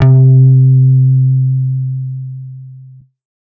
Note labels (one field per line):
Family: bass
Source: synthesizer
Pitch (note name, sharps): C3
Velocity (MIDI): 75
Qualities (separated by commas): distorted